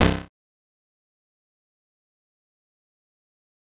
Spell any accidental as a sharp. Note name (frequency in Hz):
C1 (32.7 Hz)